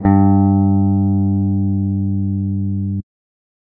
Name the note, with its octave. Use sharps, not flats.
G2